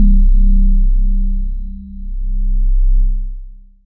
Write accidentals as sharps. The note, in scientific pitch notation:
C1